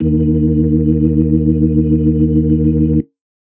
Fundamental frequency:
77.78 Hz